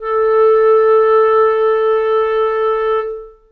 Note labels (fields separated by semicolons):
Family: reed; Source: acoustic; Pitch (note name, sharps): A4; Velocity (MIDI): 25; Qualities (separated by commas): reverb